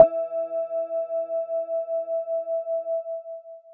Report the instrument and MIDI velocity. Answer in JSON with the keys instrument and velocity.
{"instrument": "electronic mallet percussion instrument", "velocity": 75}